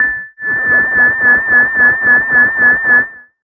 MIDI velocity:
50